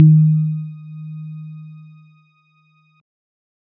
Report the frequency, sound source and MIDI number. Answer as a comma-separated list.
155.6 Hz, electronic, 51